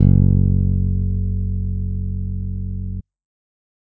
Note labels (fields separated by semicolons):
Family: bass; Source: electronic; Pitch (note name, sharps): F#1; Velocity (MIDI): 100